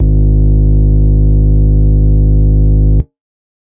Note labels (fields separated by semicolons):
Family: organ; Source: electronic; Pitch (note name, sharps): G#1; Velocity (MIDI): 25